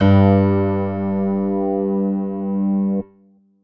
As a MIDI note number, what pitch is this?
43